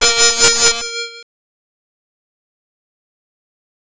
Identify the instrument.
synthesizer bass